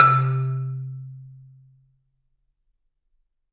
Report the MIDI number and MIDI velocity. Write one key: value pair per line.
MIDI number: 48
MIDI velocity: 127